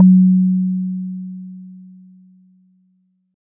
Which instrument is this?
acoustic mallet percussion instrument